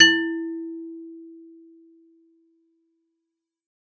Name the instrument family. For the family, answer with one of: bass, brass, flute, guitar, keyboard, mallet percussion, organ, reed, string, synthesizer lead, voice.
mallet percussion